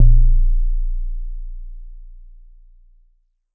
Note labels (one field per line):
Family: mallet percussion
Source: acoustic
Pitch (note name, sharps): A#0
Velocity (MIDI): 50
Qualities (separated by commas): dark